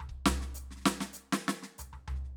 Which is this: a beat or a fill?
fill